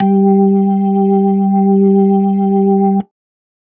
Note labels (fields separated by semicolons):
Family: organ; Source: electronic; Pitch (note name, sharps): G3; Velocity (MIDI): 75; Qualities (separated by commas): dark